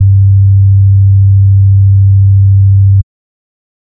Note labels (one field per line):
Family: bass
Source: synthesizer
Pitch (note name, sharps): G2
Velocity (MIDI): 50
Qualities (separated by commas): dark